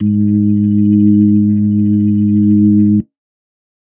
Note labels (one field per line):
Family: organ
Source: electronic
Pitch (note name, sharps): G#2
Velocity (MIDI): 100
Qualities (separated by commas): dark